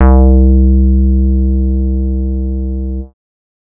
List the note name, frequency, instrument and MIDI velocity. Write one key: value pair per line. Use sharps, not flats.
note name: C2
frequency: 65.41 Hz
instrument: synthesizer bass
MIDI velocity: 50